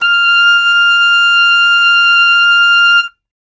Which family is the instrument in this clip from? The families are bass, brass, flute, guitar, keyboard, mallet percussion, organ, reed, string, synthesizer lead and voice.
reed